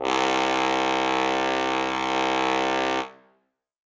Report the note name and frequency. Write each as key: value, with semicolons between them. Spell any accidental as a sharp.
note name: C2; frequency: 65.41 Hz